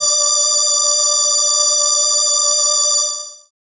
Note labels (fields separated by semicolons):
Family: keyboard; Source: synthesizer; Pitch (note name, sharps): D5; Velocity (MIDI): 50; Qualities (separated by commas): bright